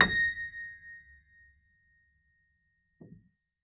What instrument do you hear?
acoustic keyboard